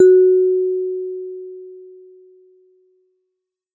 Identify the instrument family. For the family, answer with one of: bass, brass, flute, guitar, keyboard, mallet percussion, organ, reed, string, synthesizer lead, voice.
mallet percussion